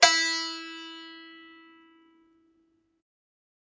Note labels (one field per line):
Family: guitar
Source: acoustic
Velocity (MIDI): 127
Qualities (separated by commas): bright, multiphonic, reverb